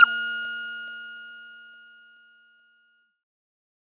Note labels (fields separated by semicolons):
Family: bass; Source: synthesizer; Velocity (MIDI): 75; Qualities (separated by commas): bright, distorted